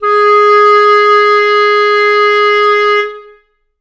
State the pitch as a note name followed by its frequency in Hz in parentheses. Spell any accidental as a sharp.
G#4 (415.3 Hz)